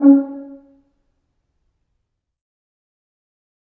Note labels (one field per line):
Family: brass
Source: acoustic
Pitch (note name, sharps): C#4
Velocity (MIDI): 25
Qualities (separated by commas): dark, fast decay, percussive, reverb